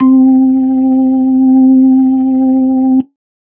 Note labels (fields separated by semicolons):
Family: organ; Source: electronic; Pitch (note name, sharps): C4; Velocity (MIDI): 50